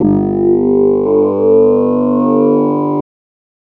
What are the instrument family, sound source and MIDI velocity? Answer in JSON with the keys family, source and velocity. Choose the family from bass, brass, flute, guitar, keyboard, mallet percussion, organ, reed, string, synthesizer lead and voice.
{"family": "voice", "source": "synthesizer", "velocity": 127}